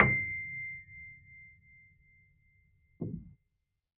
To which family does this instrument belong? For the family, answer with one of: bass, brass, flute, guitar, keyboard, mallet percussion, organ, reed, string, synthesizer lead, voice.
keyboard